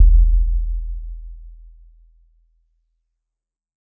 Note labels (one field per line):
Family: mallet percussion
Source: acoustic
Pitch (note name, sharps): E1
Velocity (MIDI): 50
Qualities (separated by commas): dark, reverb